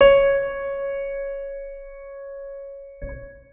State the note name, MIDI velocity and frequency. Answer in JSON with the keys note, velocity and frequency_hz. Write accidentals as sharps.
{"note": "C#5", "velocity": 50, "frequency_hz": 554.4}